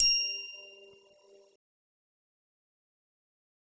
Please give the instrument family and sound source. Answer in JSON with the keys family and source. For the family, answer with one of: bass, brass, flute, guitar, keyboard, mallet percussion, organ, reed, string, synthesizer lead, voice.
{"family": "guitar", "source": "electronic"}